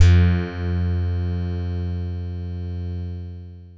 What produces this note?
synthesizer guitar